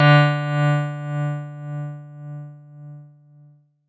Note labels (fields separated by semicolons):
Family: keyboard; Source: electronic; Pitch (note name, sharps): D3; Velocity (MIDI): 127